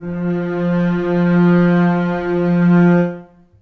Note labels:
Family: string; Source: acoustic; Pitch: F3; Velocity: 25; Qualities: reverb

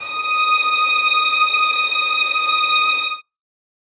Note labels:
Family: string; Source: acoustic; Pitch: D#6; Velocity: 75; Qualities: reverb

